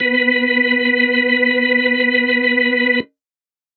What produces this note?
electronic organ